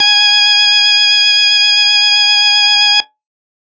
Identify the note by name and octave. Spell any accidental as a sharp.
G#5